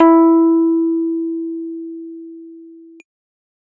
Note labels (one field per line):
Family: keyboard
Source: electronic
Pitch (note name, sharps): E4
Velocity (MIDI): 75